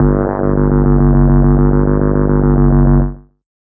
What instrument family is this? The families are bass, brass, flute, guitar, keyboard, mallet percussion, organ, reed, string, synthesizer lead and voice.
bass